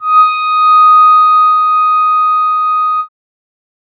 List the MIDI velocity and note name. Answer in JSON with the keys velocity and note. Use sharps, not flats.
{"velocity": 50, "note": "D#6"}